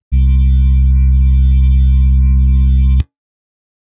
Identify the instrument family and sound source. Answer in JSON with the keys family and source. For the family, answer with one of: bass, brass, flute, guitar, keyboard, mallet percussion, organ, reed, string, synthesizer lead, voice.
{"family": "organ", "source": "electronic"}